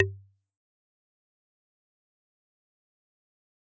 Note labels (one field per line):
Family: mallet percussion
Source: acoustic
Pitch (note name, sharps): G2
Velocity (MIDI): 127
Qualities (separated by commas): fast decay, percussive